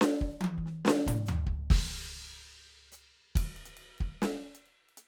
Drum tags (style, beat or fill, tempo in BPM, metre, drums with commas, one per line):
pop
beat
142 BPM
4/4
crash, ride, ride bell, closed hi-hat, hi-hat pedal, snare, high tom, mid tom, floor tom, kick